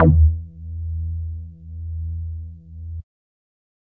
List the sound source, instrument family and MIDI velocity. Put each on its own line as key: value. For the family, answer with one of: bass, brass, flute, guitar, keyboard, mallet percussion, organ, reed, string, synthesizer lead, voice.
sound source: synthesizer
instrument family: bass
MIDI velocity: 75